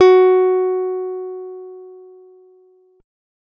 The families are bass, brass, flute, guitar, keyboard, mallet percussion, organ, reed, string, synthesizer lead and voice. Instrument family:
guitar